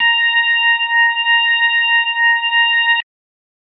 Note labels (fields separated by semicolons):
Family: organ; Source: electronic; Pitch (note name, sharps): A#5; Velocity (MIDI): 127